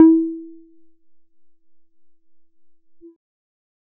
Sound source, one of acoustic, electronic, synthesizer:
synthesizer